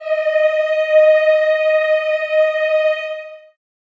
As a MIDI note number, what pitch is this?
75